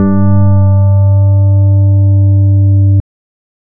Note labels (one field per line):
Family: organ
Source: electronic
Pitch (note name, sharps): G2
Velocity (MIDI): 127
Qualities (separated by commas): dark